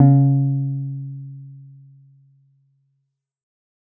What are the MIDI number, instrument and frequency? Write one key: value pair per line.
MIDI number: 49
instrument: synthesizer guitar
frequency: 138.6 Hz